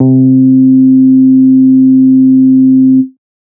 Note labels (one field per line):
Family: bass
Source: synthesizer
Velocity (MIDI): 75